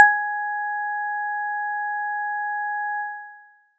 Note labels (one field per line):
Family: mallet percussion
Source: acoustic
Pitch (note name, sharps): G#5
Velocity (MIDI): 75